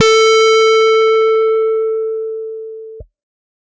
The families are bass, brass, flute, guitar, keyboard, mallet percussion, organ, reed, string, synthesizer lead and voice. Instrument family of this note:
guitar